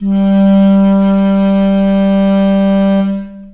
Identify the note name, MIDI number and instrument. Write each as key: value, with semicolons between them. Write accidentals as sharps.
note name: G3; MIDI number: 55; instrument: acoustic reed instrument